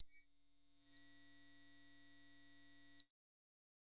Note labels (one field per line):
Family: bass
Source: synthesizer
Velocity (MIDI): 100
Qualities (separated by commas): bright, distorted